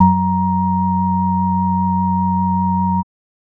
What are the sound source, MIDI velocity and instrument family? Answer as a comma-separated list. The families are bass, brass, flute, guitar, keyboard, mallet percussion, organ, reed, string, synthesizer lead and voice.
electronic, 50, organ